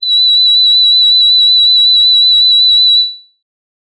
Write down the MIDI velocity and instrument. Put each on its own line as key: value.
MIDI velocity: 25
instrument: synthesizer voice